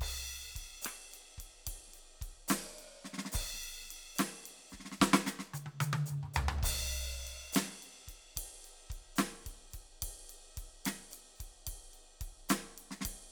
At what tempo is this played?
72 BPM